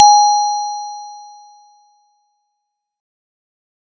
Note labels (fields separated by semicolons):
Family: mallet percussion; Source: acoustic; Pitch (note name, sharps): G#5; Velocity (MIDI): 100; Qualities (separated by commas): bright